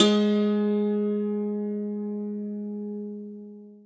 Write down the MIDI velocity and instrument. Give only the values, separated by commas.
127, acoustic guitar